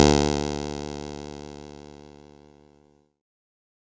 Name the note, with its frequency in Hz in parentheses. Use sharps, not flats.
D2 (73.42 Hz)